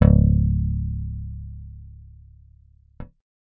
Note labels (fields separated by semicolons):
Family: bass; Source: synthesizer; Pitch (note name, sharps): C#1; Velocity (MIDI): 100